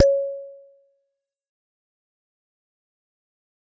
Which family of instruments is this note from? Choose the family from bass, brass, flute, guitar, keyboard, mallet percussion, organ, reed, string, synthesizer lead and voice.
mallet percussion